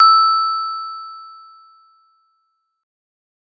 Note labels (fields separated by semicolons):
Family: mallet percussion; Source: acoustic; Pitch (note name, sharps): E6; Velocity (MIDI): 100